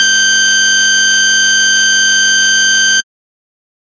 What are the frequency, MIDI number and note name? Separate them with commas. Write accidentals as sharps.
1568 Hz, 91, G6